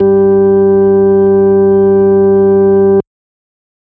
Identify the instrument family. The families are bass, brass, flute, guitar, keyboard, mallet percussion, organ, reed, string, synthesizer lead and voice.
organ